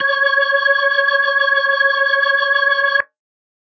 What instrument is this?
electronic organ